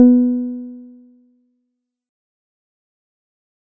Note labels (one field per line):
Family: guitar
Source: synthesizer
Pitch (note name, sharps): B3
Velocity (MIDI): 50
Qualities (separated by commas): dark, fast decay